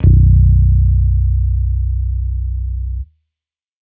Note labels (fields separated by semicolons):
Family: bass; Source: electronic; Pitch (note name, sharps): B0; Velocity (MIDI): 50